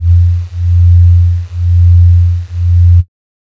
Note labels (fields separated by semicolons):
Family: flute; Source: synthesizer; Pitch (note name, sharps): F2; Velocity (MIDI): 25; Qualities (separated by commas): dark